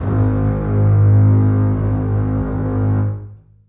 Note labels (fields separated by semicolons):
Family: string; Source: acoustic; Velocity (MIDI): 127; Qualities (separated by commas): long release, reverb